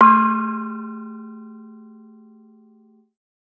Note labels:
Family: mallet percussion; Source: acoustic; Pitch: A3; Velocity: 127

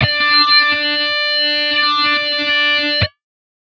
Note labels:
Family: guitar; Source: synthesizer; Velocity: 127; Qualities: bright, distorted

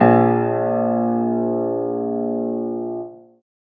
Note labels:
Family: keyboard; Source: acoustic; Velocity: 100; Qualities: reverb

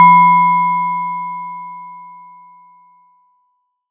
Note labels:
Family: mallet percussion; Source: acoustic; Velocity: 25

